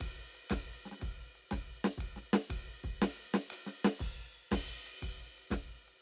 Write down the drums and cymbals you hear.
crash, ride, hi-hat pedal, snare and kick